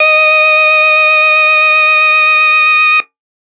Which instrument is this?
electronic organ